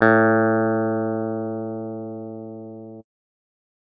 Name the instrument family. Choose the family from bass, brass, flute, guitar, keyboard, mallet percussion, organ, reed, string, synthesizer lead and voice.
keyboard